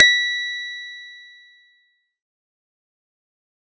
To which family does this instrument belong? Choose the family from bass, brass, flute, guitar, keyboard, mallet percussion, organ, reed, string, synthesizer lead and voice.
keyboard